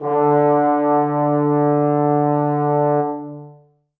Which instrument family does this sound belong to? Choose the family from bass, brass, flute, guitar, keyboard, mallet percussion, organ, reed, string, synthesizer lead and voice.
brass